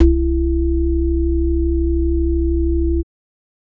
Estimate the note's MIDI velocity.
127